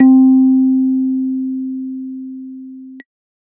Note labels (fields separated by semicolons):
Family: keyboard; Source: electronic; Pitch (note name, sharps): C4; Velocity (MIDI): 25